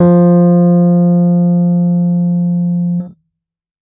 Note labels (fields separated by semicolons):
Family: keyboard; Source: electronic; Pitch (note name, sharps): F3; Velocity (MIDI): 75; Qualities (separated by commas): dark